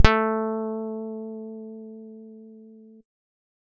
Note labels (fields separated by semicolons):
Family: guitar; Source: electronic; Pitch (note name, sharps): A3; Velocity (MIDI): 127